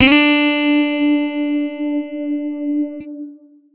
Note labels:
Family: guitar; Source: electronic; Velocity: 127; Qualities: bright, distorted, long release

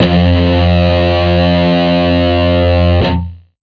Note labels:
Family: guitar; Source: electronic; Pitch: F2; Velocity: 100; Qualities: distorted

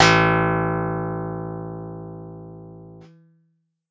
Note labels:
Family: guitar; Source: synthesizer; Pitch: A1; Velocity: 50

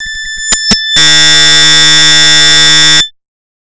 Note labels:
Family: bass; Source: synthesizer; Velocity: 127; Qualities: bright, distorted, multiphonic

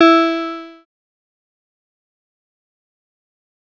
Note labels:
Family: synthesizer lead; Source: synthesizer; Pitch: E4; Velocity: 75; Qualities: distorted, fast decay

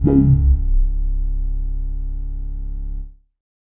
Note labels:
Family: bass; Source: synthesizer; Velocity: 25; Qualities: distorted, non-linear envelope

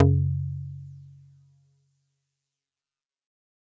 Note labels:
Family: mallet percussion; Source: acoustic; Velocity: 50; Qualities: fast decay, multiphonic

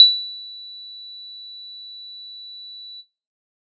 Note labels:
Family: bass; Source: synthesizer; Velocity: 75; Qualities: bright

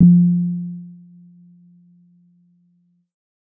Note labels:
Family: keyboard; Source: electronic; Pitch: F3; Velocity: 75; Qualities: dark

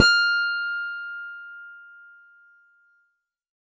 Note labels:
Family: keyboard; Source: electronic; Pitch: F6; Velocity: 50

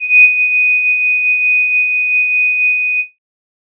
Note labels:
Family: flute; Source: synthesizer; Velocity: 100; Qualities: bright, distorted

